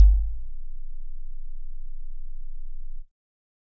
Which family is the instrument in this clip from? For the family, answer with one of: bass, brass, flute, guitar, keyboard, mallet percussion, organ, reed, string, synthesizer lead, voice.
keyboard